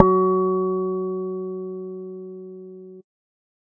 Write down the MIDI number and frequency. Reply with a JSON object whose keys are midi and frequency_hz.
{"midi": 54, "frequency_hz": 185}